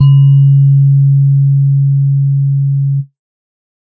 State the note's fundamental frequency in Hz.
138.6 Hz